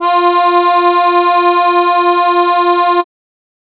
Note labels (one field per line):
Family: keyboard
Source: acoustic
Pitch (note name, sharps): F4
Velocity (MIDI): 127